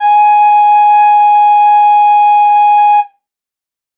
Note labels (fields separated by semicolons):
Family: flute; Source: acoustic; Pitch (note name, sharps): G#5; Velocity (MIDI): 50